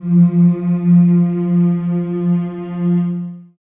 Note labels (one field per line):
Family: voice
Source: acoustic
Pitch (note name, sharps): F3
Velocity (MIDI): 50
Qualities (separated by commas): dark, long release, reverb